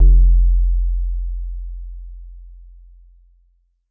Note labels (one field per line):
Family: guitar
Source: synthesizer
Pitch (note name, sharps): F1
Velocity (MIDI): 25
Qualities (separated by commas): dark